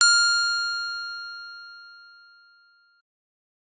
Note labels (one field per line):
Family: keyboard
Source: electronic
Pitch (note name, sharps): F6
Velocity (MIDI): 100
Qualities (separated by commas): bright